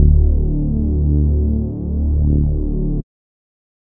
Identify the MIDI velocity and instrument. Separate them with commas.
75, synthesizer bass